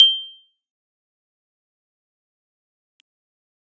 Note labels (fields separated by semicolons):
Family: keyboard; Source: electronic; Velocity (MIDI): 50; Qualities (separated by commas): bright, fast decay, percussive